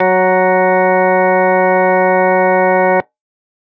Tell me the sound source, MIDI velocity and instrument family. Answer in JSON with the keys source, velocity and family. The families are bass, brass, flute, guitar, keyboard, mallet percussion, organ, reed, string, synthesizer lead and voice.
{"source": "electronic", "velocity": 75, "family": "organ"}